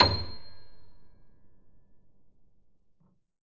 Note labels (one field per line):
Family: keyboard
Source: acoustic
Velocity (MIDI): 50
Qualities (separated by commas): reverb